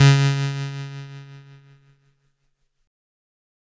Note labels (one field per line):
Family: keyboard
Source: electronic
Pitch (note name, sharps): C#3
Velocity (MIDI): 25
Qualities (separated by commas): bright, distorted